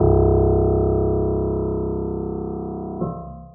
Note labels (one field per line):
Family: keyboard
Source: acoustic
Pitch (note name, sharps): C1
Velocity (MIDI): 25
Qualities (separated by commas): long release